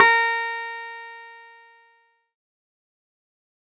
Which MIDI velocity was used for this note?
127